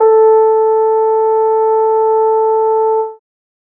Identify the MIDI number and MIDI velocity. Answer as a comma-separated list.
69, 50